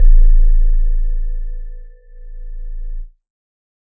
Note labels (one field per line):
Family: synthesizer lead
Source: synthesizer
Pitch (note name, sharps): A0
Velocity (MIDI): 25